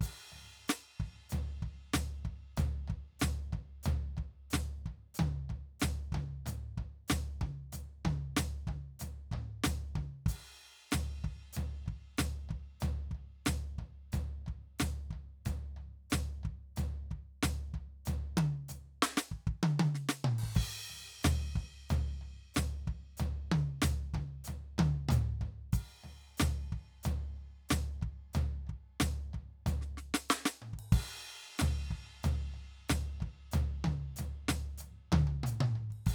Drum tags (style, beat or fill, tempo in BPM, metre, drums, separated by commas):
rock, beat, 93 BPM, 4/4, crash, hi-hat pedal, percussion, snare, high tom, mid tom, floor tom, kick